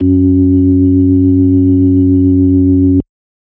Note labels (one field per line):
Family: organ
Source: electronic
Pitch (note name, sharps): F#2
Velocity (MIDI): 100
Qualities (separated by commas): dark